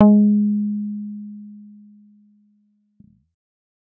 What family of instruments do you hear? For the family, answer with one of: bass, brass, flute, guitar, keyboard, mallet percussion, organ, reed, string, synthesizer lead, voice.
bass